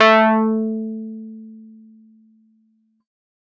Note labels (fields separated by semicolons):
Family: keyboard; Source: electronic; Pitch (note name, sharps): A3; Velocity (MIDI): 100; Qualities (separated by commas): distorted